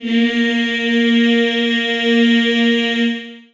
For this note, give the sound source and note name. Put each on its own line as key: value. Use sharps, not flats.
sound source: acoustic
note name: A#3